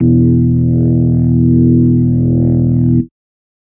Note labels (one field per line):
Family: organ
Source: electronic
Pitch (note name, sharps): E1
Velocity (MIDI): 25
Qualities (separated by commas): distorted